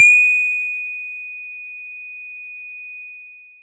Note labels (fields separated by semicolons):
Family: mallet percussion; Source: acoustic; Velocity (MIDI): 100; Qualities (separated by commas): bright, long release